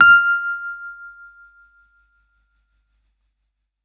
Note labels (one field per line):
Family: keyboard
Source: electronic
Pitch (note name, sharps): F6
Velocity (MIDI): 127